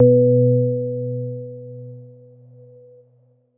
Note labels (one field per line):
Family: keyboard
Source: electronic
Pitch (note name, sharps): B2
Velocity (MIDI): 127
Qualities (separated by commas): dark